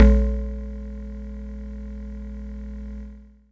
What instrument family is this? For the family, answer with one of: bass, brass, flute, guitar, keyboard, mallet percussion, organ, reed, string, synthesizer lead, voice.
mallet percussion